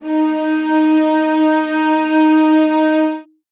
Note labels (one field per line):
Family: string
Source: acoustic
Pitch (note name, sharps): D#4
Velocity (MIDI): 75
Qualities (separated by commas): reverb